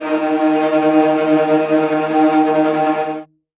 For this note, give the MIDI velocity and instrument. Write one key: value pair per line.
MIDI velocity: 75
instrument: acoustic string instrument